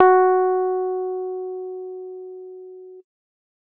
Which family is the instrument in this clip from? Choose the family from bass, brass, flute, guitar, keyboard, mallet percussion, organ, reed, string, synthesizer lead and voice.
keyboard